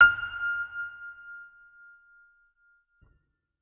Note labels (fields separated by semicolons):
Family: organ; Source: electronic; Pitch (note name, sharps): F6; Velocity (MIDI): 127; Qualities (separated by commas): reverb